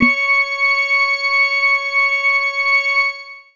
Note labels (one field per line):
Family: organ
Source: electronic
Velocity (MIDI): 100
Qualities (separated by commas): reverb